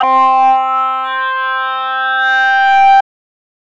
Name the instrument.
synthesizer voice